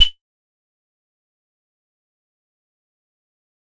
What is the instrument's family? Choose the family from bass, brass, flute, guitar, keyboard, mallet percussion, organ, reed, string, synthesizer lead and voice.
keyboard